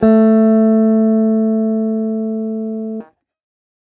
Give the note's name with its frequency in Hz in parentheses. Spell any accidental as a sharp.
A3 (220 Hz)